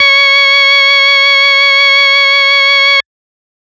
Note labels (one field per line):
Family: organ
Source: electronic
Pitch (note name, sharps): C#5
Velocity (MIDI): 127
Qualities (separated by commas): distorted